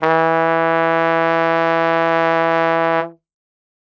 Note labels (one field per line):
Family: brass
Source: acoustic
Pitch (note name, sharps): E3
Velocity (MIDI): 100